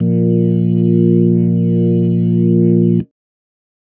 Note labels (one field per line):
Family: organ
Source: electronic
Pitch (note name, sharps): A#1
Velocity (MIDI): 50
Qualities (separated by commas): dark